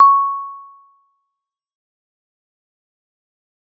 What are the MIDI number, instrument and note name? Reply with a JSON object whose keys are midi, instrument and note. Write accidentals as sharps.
{"midi": 85, "instrument": "acoustic mallet percussion instrument", "note": "C#6"}